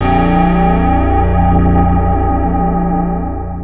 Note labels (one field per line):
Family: guitar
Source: electronic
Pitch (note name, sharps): A#0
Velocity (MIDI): 75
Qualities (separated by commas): long release, multiphonic, non-linear envelope